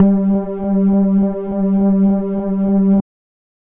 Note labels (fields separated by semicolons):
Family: bass; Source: synthesizer; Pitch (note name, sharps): G3; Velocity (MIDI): 100; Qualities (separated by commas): dark